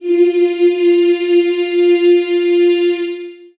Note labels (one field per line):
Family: voice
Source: acoustic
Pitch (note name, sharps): F4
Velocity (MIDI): 100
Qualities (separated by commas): long release, reverb